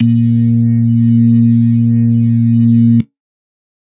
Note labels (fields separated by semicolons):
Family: organ; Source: electronic; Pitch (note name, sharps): A#2; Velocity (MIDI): 127